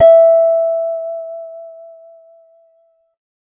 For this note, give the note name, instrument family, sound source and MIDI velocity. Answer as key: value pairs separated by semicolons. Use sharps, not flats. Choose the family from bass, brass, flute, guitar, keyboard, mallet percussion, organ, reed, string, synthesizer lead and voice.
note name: E5; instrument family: guitar; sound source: acoustic; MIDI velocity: 25